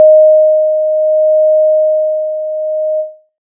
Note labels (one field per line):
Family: synthesizer lead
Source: synthesizer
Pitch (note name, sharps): D#5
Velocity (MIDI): 25